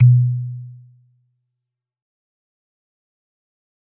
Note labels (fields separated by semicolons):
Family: mallet percussion; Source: acoustic; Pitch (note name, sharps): B2; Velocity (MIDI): 127; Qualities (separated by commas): dark, fast decay